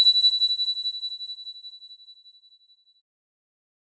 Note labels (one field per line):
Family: keyboard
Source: electronic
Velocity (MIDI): 75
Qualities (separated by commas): bright